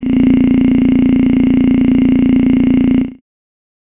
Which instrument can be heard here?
synthesizer voice